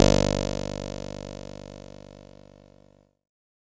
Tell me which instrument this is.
electronic keyboard